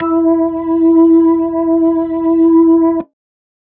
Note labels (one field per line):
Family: organ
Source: electronic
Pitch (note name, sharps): E4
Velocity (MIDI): 127